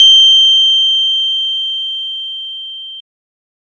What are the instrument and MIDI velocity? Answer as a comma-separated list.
electronic organ, 127